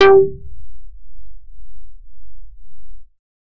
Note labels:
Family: bass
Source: synthesizer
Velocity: 100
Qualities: distorted

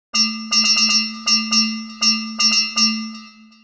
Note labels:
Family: mallet percussion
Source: synthesizer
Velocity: 127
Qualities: bright, long release, multiphonic, tempo-synced

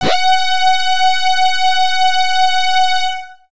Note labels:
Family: bass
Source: synthesizer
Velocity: 127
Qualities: bright, distorted

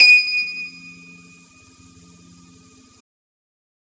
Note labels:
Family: keyboard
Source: electronic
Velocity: 127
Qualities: bright

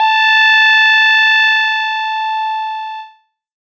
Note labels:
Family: keyboard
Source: electronic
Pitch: A5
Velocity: 50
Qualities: distorted, multiphonic

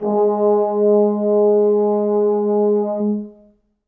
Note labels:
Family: brass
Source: acoustic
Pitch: G#3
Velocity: 50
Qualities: dark, reverb

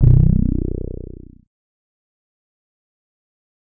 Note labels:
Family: bass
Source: synthesizer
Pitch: B0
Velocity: 127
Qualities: distorted, fast decay

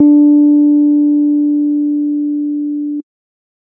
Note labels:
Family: keyboard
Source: electronic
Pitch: D4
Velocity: 50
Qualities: dark

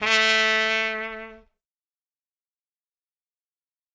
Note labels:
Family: brass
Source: acoustic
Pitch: A3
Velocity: 50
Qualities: fast decay

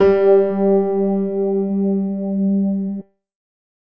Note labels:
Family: keyboard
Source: electronic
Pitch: G3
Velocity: 75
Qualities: reverb

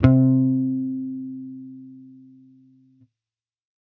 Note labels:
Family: bass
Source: electronic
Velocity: 100

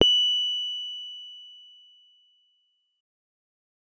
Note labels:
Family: keyboard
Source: electronic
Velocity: 50

